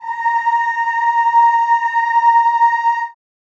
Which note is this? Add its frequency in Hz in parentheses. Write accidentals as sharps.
A#5 (932.3 Hz)